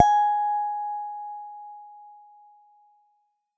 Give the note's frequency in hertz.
830.6 Hz